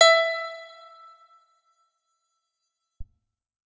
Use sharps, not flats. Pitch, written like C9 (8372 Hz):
E5 (659.3 Hz)